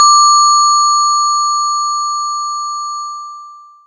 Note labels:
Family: mallet percussion; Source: acoustic; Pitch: D6; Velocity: 25; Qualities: bright, distorted, long release

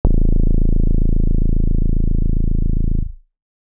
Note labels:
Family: keyboard; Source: electronic; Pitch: A0; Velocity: 100; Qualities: distorted

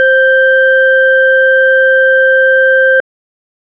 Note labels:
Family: organ; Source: electronic; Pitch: C5; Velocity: 50

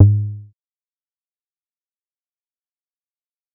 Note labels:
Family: bass; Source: synthesizer; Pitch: G#2; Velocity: 75; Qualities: dark, fast decay, percussive

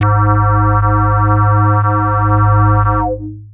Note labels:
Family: bass; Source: synthesizer; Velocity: 127; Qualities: distorted, long release, multiphonic

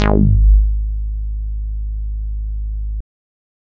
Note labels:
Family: bass; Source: synthesizer; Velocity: 50; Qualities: distorted

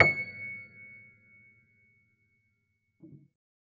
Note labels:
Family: keyboard; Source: acoustic; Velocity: 75; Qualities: reverb

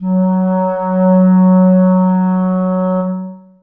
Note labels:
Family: reed; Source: acoustic; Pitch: F#3; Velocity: 75; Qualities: dark, long release, reverb

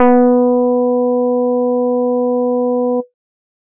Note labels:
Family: bass; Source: synthesizer; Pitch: B3; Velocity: 75

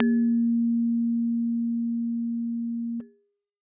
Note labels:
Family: keyboard; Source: acoustic; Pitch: A#3; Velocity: 25

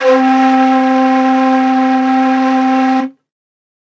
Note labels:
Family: flute; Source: acoustic; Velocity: 75

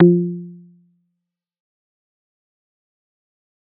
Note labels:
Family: bass; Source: synthesizer; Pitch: F3; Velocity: 127; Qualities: dark, fast decay, percussive

